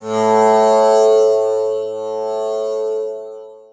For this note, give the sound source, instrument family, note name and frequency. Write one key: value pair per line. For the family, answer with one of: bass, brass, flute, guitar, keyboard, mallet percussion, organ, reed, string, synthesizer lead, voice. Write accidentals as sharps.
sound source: acoustic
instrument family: guitar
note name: A2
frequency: 110 Hz